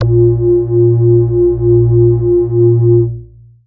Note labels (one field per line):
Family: bass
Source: synthesizer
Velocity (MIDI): 75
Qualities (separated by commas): distorted, long release, multiphonic